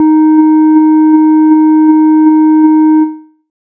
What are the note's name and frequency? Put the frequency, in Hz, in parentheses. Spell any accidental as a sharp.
D#4 (311.1 Hz)